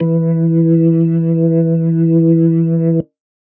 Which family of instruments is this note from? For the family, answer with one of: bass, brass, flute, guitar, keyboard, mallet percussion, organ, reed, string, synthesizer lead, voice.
organ